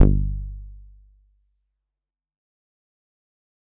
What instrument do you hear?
synthesizer bass